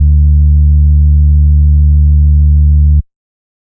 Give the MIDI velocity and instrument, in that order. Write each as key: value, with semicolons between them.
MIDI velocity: 127; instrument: electronic organ